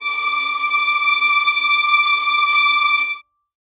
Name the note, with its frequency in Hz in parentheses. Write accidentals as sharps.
D6 (1175 Hz)